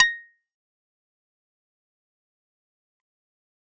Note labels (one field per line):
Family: keyboard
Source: electronic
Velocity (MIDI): 127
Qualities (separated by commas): fast decay, percussive